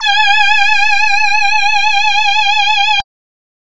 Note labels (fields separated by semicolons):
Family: voice; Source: synthesizer; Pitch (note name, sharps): G#5; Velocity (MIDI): 100